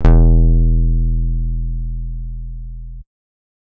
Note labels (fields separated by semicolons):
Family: guitar; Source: electronic; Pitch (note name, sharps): E1; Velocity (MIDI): 50